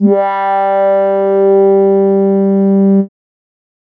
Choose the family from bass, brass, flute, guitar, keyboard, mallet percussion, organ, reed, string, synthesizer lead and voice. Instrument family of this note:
keyboard